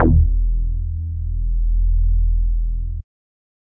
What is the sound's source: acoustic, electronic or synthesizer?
synthesizer